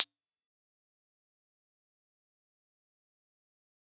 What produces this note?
acoustic mallet percussion instrument